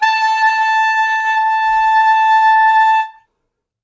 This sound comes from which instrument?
acoustic reed instrument